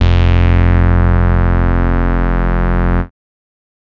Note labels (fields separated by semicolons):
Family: bass; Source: synthesizer; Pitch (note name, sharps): F1; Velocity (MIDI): 100; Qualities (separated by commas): bright, distorted